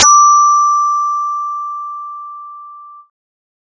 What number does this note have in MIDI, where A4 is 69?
86